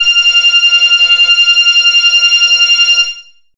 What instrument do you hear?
synthesizer bass